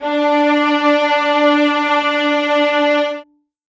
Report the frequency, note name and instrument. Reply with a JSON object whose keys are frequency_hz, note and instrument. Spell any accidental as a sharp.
{"frequency_hz": 293.7, "note": "D4", "instrument": "acoustic string instrument"}